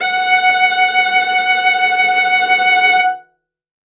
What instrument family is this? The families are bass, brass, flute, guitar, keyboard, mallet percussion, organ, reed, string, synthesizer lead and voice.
string